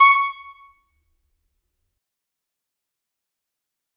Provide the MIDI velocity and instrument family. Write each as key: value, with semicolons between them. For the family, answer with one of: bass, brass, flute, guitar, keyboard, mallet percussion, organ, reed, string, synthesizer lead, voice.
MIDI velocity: 127; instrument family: reed